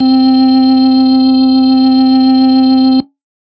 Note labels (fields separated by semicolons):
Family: organ; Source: electronic; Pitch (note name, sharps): C4; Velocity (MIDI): 50; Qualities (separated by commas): distorted